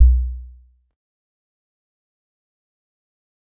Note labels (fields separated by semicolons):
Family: mallet percussion; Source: acoustic; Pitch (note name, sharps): B1; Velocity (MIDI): 25; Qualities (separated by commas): dark, fast decay, percussive